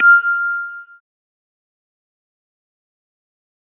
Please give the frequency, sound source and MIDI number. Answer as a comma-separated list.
1397 Hz, electronic, 89